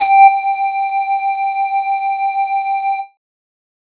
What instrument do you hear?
synthesizer flute